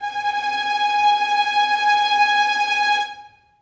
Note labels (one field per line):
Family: string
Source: acoustic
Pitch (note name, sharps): G#5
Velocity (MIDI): 25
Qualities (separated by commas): non-linear envelope, reverb